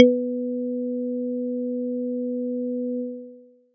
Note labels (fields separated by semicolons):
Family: mallet percussion; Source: acoustic; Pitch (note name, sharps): B3; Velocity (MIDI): 75